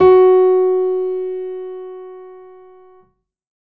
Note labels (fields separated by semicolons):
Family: keyboard; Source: acoustic; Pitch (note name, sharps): F#4; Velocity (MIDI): 75; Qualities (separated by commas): reverb